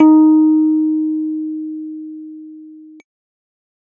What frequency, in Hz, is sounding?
311.1 Hz